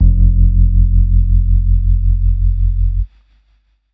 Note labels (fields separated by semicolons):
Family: keyboard; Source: electronic; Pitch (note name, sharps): F1; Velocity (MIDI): 25; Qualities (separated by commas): dark